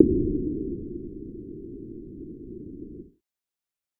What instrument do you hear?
synthesizer bass